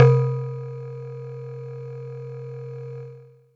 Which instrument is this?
acoustic mallet percussion instrument